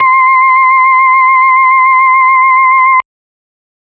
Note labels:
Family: organ; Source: electronic; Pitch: C6; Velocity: 75

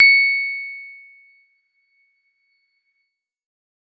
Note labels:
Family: keyboard; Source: electronic; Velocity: 100

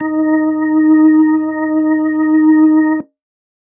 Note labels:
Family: organ; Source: electronic; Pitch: D#4; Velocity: 127

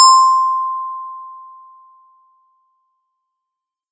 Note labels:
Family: mallet percussion; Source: acoustic; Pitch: C6; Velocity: 127

